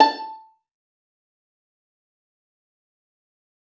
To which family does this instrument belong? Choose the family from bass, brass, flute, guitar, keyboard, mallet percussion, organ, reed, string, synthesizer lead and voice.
string